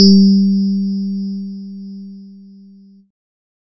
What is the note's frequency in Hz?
196 Hz